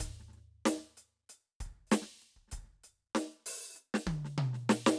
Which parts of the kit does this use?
closed hi-hat, open hi-hat, hi-hat pedal, snare, high tom, mid tom and kick